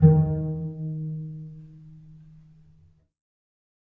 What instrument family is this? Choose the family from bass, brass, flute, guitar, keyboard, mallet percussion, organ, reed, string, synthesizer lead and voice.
string